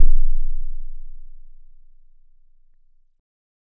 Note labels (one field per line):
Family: keyboard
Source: electronic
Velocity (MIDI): 25